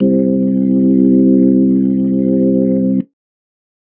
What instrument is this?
electronic organ